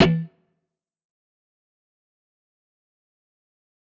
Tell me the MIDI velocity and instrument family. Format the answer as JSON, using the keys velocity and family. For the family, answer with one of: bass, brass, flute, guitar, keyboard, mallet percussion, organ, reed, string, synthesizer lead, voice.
{"velocity": 127, "family": "guitar"}